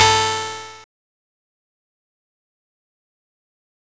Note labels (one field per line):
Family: guitar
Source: electronic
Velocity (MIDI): 50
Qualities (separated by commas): bright, distorted, fast decay